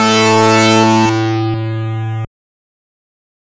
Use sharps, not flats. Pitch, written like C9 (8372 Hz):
A2 (110 Hz)